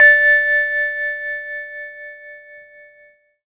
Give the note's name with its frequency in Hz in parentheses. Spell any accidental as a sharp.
D5 (587.3 Hz)